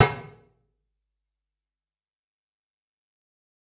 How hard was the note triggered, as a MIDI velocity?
50